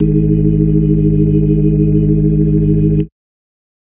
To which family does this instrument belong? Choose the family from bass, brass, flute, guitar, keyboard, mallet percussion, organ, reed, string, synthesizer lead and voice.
organ